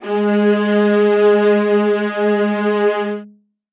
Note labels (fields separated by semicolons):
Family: string; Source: acoustic; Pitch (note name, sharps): G#3; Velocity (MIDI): 100; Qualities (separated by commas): reverb